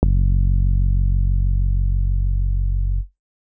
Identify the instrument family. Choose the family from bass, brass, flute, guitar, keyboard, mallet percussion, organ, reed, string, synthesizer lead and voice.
keyboard